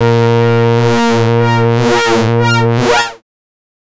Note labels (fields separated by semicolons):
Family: bass; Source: synthesizer; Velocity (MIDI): 25; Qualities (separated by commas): distorted, non-linear envelope